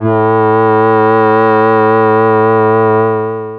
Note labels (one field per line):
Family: voice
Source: synthesizer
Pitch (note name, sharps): A2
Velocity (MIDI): 75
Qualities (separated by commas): distorted, long release